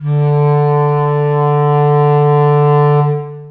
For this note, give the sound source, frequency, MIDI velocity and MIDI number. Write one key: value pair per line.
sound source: acoustic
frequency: 146.8 Hz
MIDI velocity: 75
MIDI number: 50